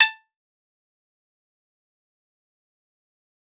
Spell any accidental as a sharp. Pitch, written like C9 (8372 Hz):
A5 (880 Hz)